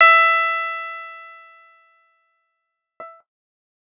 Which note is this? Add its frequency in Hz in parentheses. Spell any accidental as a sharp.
E5 (659.3 Hz)